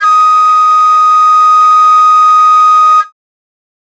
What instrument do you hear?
acoustic flute